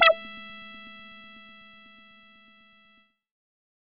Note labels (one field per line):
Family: bass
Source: synthesizer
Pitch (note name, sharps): E5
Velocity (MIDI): 25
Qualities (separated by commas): bright, distorted